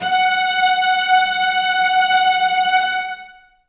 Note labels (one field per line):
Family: string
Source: acoustic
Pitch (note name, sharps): F#5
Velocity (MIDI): 100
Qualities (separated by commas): reverb